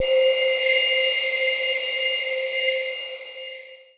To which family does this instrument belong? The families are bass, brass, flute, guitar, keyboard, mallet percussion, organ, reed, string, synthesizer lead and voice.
mallet percussion